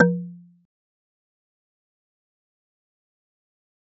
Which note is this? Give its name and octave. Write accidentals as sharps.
F3